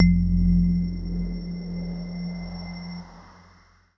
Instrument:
electronic keyboard